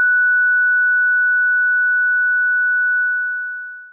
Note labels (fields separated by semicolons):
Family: synthesizer lead; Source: synthesizer; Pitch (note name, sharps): F#6; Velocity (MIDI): 127; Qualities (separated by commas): bright, long release